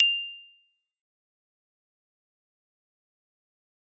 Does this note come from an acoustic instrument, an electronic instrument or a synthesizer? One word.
acoustic